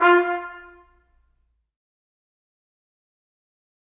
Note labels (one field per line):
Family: brass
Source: acoustic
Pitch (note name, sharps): F4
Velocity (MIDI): 75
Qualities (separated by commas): fast decay, percussive, reverb